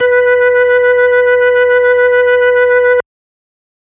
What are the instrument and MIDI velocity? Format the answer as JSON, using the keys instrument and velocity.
{"instrument": "electronic organ", "velocity": 50}